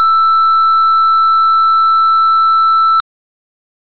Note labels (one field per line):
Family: organ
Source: electronic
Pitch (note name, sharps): E6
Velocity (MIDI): 127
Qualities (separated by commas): bright